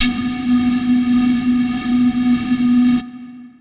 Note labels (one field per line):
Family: flute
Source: acoustic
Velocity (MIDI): 50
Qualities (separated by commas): distorted, long release